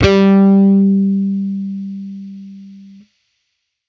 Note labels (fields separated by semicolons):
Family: bass; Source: electronic; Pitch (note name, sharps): G3; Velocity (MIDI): 127; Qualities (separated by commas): distorted